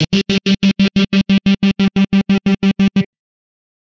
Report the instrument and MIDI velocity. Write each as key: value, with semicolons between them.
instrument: electronic guitar; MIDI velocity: 127